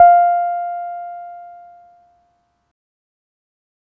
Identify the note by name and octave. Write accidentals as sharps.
F5